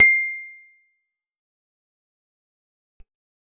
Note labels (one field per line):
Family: guitar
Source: acoustic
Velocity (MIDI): 100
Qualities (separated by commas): fast decay, percussive